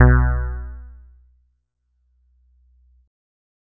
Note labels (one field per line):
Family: keyboard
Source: electronic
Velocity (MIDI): 127